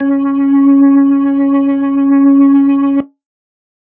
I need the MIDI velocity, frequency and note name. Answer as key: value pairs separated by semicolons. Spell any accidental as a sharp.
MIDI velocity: 127; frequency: 277.2 Hz; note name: C#4